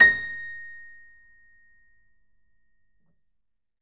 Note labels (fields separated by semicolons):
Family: keyboard; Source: acoustic; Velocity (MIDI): 127; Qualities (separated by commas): reverb